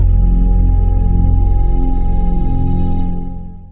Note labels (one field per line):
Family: synthesizer lead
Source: synthesizer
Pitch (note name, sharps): F0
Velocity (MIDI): 50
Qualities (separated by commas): long release